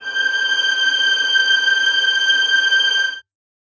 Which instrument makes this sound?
acoustic string instrument